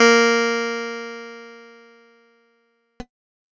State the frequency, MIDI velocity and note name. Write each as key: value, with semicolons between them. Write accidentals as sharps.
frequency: 233.1 Hz; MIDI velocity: 25; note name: A#3